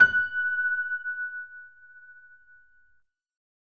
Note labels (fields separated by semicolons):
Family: keyboard; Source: electronic; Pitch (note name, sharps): F#6; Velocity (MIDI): 100